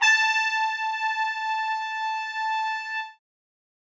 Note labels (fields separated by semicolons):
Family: brass; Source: acoustic; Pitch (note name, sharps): A5; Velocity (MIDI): 127; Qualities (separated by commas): reverb